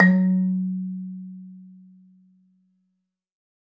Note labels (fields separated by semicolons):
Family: mallet percussion; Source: acoustic; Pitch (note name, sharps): F#3; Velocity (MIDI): 100; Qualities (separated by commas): dark, reverb